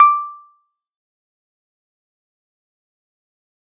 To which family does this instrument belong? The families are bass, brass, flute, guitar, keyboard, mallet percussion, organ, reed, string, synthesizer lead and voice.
keyboard